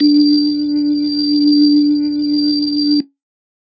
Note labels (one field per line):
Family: organ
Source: electronic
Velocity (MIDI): 75